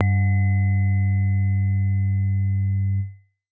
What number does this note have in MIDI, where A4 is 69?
43